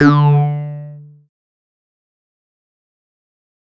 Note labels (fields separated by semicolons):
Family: bass; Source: synthesizer; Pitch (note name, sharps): D3; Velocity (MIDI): 50; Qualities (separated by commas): distorted, fast decay